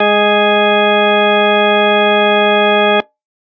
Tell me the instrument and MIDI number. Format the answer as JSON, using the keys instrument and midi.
{"instrument": "electronic organ", "midi": 56}